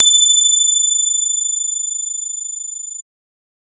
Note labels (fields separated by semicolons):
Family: bass; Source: synthesizer; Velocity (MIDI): 100; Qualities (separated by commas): bright